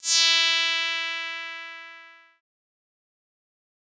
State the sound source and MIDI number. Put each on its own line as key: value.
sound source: synthesizer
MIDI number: 64